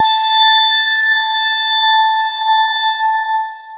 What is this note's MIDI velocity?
50